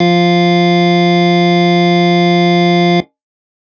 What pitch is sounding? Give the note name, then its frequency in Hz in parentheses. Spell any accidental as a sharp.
F3 (174.6 Hz)